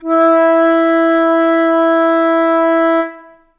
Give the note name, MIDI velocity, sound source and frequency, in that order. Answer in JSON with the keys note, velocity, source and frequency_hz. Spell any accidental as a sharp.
{"note": "E4", "velocity": 100, "source": "acoustic", "frequency_hz": 329.6}